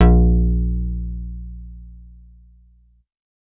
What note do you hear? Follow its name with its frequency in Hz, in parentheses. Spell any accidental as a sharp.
A#1 (58.27 Hz)